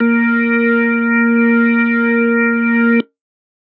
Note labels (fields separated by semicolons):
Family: organ; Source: electronic; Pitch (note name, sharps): A#3; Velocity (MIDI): 25